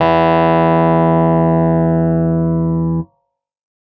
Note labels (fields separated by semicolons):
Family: keyboard; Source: electronic; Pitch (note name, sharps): E2; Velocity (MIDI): 127; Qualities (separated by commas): distorted